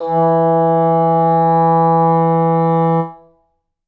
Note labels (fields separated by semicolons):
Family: reed; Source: acoustic; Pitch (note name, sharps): E3; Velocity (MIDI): 25; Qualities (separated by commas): reverb